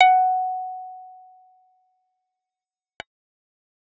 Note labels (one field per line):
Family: bass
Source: synthesizer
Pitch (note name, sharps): F#5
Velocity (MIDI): 100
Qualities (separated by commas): fast decay